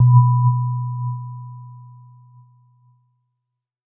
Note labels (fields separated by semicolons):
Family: keyboard; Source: electronic; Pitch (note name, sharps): B2; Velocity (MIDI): 50